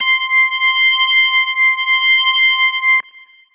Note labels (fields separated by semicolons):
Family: organ; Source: electronic; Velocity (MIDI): 100